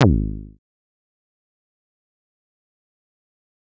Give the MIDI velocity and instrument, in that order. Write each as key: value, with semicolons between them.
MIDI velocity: 100; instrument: synthesizer bass